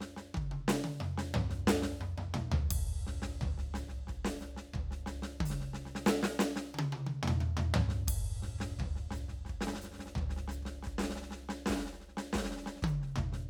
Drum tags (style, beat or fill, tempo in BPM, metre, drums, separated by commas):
samba, beat, 89 BPM, 4/4, ride, hi-hat pedal, snare, high tom, mid tom, floor tom, kick